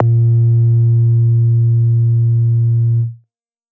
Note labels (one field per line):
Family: bass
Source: synthesizer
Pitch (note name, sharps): A#2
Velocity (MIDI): 100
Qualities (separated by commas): distorted